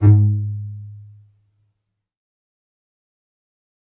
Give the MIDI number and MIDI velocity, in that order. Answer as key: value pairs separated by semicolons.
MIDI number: 44; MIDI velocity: 25